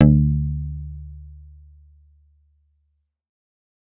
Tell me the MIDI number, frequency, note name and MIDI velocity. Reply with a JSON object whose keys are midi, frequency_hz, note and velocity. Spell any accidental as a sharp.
{"midi": 38, "frequency_hz": 73.42, "note": "D2", "velocity": 127}